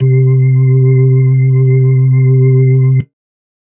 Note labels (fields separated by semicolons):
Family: organ; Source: electronic; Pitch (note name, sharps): C3; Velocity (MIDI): 75; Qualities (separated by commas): dark